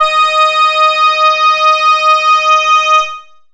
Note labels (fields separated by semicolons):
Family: bass; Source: synthesizer; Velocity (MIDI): 127; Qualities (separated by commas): distorted, long release